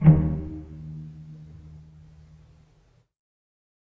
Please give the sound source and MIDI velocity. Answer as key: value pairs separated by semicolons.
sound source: acoustic; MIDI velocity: 50